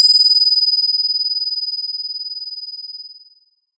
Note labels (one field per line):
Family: guitar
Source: synthesizer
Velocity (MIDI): 75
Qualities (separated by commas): bright